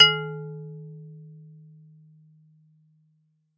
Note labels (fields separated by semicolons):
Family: mallet percussion; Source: acoustic; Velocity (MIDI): 100